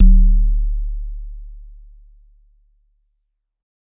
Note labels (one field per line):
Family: mallet percussion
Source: acoustic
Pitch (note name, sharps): D1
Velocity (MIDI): 100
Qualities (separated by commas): dark, non-linear envelope